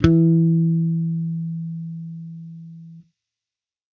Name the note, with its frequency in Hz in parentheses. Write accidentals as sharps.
E3 (164.8 Hz)